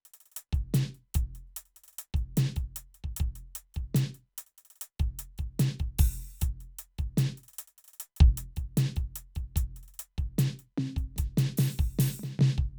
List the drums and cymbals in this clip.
closed hi-hat, open hi-hat, hi-hat pedal, snare, high tom, mid tom, floor tom and kick